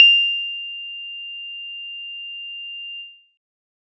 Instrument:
synthesizer guitar